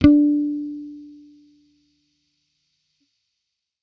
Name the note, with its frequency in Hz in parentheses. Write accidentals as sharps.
D4 (293.7 Hz)